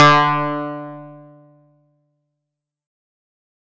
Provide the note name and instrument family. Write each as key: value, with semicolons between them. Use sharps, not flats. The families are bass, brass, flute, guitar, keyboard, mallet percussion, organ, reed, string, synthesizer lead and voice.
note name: D3; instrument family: guitar